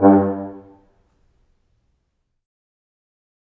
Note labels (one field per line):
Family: brass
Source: acoustic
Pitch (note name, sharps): G2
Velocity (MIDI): 50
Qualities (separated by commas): dark, fast decay, percussive, reverb